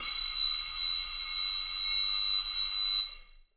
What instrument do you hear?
acoustic flute